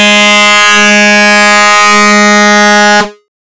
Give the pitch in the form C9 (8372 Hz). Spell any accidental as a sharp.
G#3 (207.7 Hz)